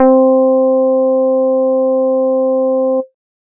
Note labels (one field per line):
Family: bass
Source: synthesizer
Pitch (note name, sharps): C4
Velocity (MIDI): 25